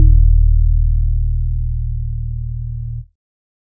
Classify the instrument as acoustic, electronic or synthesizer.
electronic